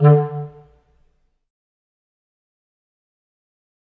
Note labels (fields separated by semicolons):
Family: reed; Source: acoustic; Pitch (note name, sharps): D3; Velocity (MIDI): 50; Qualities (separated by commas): dark, fast decay, percussive, reverb